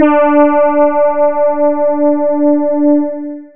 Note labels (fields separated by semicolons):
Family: voice; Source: synthesizer; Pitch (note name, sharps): D4; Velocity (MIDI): 127; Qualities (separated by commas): dark, long release